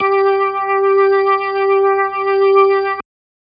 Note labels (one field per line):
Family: organ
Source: electronic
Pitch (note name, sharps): G4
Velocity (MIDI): 75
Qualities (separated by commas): distorted